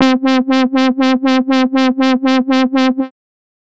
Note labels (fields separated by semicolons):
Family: bass; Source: synthesizer; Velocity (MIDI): 127; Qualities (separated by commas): bright, distorted, tempo-synced